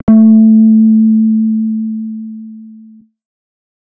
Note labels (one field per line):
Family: bass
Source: synthesizer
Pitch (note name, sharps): A3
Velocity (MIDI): 127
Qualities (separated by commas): distorted